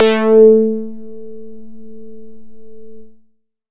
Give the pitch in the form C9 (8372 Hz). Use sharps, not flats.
A3 (220 Hz)